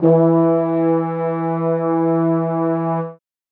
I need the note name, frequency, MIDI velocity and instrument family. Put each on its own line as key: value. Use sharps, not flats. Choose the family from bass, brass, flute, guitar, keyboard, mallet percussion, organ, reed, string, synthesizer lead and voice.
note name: E3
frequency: 164.8 Hz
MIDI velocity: 75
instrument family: brass